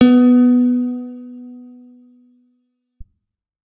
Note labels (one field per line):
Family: guitar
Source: electronic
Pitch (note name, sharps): B3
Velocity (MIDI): 127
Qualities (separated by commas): bright, reverb